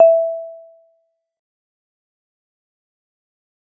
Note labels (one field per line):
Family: mallet percussion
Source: acoustic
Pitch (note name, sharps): E5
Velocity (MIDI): 25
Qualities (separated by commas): fast decay, percussive